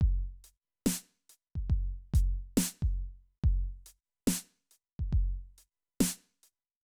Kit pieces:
crash, ride, closed hi-hat, snare and kick